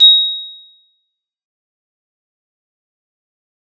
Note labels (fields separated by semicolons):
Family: guitar; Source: acoustic; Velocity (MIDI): 25; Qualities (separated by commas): bright, fast decay, percussive, reverb